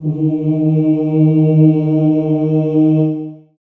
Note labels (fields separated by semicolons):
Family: voice; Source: acoustic; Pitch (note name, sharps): D#3; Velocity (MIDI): 100; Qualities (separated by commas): reverb